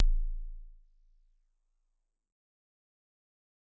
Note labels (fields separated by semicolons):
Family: mallet percussion; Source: acoustic; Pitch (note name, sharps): A0; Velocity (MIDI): 127; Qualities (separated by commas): dark, fast decay